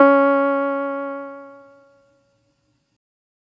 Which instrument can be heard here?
electronic keyboard